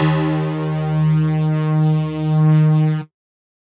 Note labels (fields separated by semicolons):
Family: mallet percussion; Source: electronic; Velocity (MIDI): 127